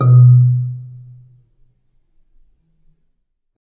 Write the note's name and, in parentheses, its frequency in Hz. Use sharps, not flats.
B2 (123.5 Hz)